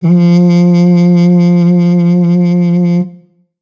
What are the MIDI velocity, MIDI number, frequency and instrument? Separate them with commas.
100, 53, 174.6 Hz, acoustic brass instrument